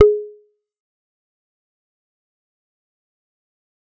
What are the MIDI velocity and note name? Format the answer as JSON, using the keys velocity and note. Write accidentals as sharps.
{"velocity": 50, "note": "G#4"}